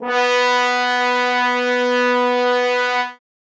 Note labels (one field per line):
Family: brass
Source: acoustic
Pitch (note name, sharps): B3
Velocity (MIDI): 127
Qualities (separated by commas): bright, reverb